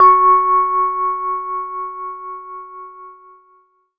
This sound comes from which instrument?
electronic keyboard